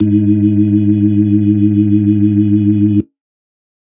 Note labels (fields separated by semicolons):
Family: organ; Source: electronic; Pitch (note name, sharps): G#2; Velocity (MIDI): 50